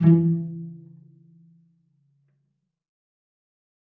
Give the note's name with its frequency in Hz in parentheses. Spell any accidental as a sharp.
E3 (164.8 Hz)